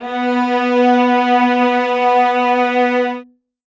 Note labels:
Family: string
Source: acoustic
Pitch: B3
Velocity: 100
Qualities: reverb

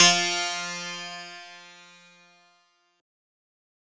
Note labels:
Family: synthesizer lead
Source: synthesizer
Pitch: F3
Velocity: 127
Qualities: bright, distorted

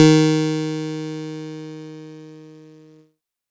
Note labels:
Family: keyboard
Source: electronic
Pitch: D#3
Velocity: 75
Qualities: bright, distorted

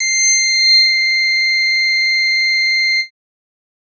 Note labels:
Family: bass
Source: synthesizer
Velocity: 100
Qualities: bright, distorted

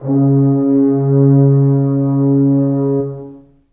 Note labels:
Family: brass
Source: acoustic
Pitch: C#3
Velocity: 50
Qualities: dark, long release, reverb

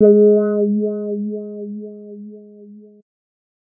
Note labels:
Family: bass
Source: synthesizer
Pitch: G#3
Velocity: 50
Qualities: dark, distorted

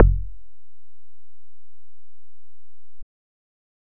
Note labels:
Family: bass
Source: synthesizer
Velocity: 25

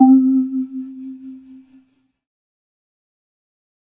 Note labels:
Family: keyboard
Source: synthesizer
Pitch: C4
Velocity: 100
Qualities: fast decay

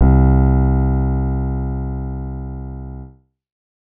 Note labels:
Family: keyboard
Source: synthesizer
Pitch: C2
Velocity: 50

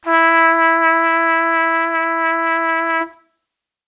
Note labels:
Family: brass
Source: acoustic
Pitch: E4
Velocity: 25

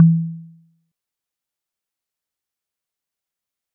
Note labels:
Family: mallet percussion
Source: acoustic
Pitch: E3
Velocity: 25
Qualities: fast decay, percussive

